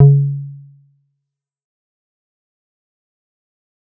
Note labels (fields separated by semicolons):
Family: bass; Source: synthesizer; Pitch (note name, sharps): C#3; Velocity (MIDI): 50; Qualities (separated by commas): dark, fast decay, percussive